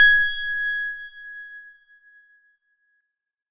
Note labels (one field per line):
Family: organ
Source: electronic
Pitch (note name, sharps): G#6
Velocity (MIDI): 75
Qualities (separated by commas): bright